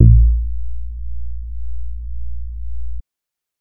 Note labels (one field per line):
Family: bass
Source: synthesizer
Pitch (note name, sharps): A#1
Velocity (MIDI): 50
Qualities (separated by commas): dark